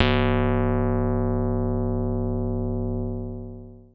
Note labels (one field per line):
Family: keyboard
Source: electronic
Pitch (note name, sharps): C#1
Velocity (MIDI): 50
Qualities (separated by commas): distorted, long release